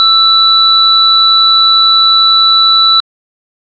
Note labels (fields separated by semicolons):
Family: organ; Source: electronic; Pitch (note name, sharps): E6; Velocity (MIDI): 25; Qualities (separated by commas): bright